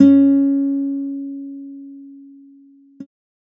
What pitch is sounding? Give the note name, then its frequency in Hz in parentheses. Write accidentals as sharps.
C#4 (277.2 Hz)